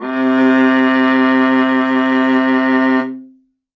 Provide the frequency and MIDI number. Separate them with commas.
130.8 Hz, 48